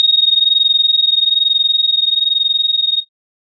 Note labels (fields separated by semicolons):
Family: organ; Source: electronic; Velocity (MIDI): 25; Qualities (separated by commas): bright